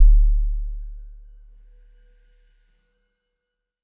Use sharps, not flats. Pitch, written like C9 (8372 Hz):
D1 (36.71 Hz)